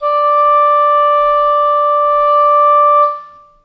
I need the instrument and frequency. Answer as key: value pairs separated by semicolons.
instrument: acoustic reed instrument; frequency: 587.3 Hz